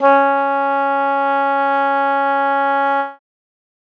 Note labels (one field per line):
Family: reed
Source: acoustic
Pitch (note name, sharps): C#4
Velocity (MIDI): 25